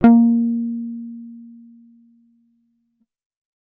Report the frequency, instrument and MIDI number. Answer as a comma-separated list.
233.1 Hz, electronic bass, 58